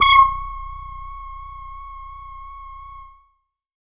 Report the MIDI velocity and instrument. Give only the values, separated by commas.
50, synthesizer bass